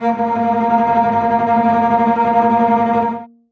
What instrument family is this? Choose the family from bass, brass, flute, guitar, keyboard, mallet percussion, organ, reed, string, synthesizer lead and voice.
string